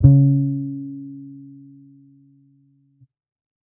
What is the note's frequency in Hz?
138.6 Hz